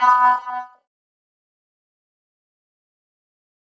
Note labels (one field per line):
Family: keyboard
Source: electronic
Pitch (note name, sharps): B3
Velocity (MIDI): 75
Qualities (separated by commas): distorted, fast decay, non-linear envelope